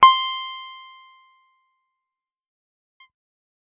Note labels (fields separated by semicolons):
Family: guitar; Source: electronic; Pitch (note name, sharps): C6; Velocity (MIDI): 100; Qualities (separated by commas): fast decay, percussive